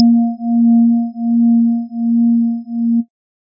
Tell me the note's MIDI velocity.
50